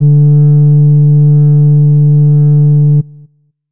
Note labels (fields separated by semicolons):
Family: flute; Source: acoustic; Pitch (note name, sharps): D3; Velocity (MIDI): 75; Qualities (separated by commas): dark